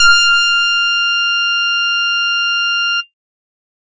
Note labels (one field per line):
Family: bass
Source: synthesizer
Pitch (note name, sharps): F6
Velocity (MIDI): 100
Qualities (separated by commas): bright, distorted